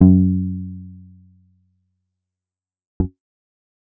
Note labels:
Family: bass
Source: synthesizer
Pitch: F#2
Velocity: 50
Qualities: dark, fast decay

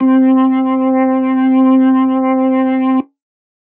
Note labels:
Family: organ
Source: electronic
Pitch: C4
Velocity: 75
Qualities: distorted

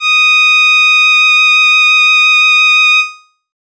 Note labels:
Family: reed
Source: synthesizer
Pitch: D#6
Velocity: 127

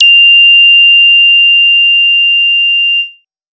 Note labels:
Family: bass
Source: synthesizer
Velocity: 75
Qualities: bright, distorted

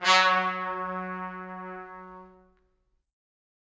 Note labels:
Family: brass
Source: acoustic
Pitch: F#3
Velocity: 25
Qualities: reverb

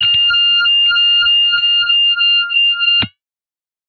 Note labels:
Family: guitar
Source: synthesizer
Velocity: 25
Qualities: bright, distorted

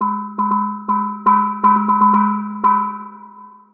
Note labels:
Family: mallet percussion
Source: synthesizer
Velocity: 100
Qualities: long release, multiphonic, percussive, tempo-synced

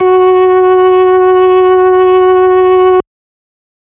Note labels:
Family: organ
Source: electronic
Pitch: F#4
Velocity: 100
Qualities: distorted

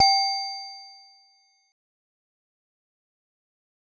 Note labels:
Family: mallet percussion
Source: acoustic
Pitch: G5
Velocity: 50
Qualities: bright, fast decay

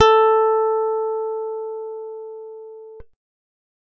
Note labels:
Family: guitar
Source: acoustic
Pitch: A4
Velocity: 25

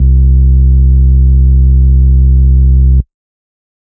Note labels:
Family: organ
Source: electronic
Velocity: 100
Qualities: bright, distorted

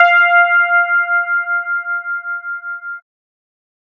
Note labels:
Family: bass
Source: synthesizer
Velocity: 75

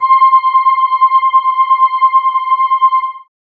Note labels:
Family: keyboard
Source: synthesizer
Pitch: C6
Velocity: 127

